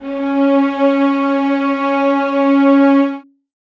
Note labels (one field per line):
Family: string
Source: acoustic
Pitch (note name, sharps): C#4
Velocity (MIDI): 75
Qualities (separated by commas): reverb